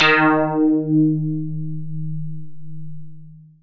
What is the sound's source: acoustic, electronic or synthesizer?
synthesizer